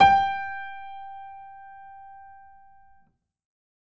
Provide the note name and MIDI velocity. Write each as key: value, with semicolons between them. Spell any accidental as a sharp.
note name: G5; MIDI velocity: 127